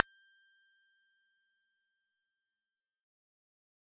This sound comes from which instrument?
synthesizer bass